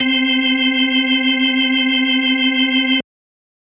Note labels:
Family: organ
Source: electronic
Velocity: 127

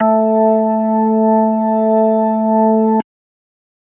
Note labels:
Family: organ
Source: electronic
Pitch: A3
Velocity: 25

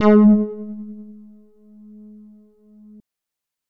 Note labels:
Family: bass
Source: synthesizer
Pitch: G#3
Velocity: 75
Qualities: distorted

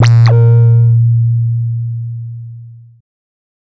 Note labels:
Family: bass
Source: synthesizer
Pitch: A#2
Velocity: 127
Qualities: distorted

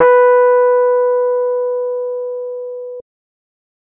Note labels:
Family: keyboard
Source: electronic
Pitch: B4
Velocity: 127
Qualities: dark

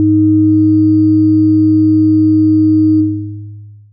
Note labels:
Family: synthesizer lead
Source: synthesizer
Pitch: G#2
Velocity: 75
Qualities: long release

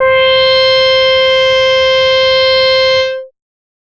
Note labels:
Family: bass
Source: synthesizer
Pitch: C5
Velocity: 75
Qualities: bright, distorted

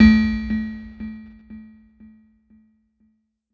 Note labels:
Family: keyboard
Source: electronic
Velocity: 100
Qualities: bright

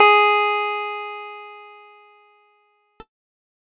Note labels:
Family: keyboard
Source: electronic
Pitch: G#4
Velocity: 100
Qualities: bright

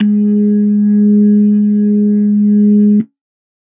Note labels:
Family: organ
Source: electronic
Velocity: 127

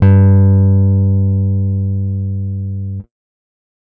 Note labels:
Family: guitar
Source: acoustic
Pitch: G2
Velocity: 100

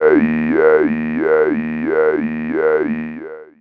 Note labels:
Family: voice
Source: synthesizer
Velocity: 25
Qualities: long release, non-linear envelope, tempo-synced

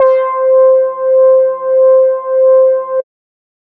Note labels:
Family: bass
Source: synthesizer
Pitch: C5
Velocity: 25

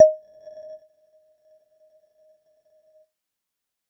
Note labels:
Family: mallet percussion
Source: electronic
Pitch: D#5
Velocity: 25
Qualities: non-linear envelope, percussive

